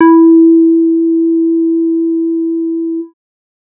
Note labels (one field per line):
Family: bass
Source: synthesizer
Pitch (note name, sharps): E4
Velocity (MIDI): 50